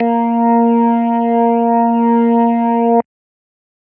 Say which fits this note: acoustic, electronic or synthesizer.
electronic